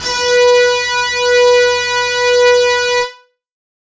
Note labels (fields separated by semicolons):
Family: guitar; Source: electronic; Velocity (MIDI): 75; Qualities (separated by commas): distorted